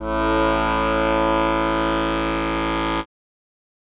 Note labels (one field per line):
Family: reed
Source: acoustic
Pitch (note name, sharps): A1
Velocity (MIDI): 25